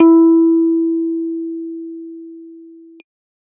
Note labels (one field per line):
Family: keyboard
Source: electronic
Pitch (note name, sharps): E4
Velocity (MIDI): 50